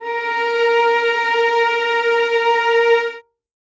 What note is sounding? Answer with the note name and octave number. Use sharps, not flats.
A#4